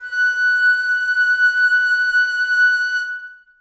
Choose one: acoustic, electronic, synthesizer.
acoustic